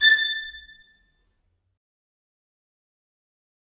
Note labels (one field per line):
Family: string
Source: acoustic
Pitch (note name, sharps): A6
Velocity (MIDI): 127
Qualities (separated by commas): bright, fast decay, percussive, reverb